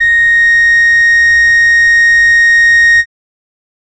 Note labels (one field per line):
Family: reed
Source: acoustic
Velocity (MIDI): 75